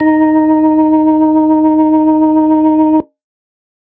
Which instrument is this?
electronic organ